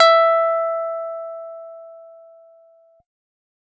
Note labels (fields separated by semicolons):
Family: guitar; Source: electronic; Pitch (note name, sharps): E5; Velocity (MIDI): 100